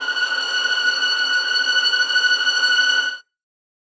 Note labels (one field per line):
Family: string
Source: acoustic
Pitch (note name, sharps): F#6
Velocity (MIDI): 25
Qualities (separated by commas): bright, non-linear envelope, reverb